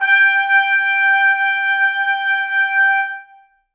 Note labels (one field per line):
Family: brass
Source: acoustic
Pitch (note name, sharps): G5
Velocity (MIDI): 100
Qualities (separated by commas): reverb